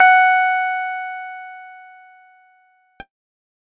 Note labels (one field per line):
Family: keyboard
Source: electronic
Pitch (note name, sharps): F#5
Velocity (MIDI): 25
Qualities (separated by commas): bright